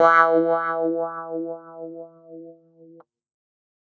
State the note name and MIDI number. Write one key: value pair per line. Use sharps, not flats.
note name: E3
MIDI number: 52